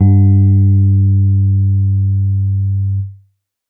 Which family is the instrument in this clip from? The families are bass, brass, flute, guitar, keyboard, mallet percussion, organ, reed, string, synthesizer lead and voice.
keyboard